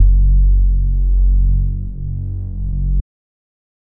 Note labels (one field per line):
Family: bass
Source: synthesizer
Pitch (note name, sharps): F#1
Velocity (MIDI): 75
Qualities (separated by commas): dark